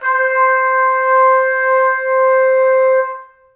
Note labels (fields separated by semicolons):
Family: brass; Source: acoustic; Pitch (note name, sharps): C5; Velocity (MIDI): 25; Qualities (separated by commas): reverb